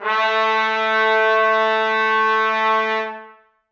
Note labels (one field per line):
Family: brass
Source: acoustic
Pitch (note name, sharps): A3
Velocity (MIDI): 127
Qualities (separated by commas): reverb